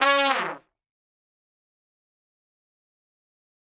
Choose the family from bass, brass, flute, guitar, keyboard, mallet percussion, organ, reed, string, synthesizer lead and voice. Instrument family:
brass